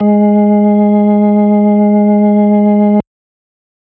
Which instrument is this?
electronic organ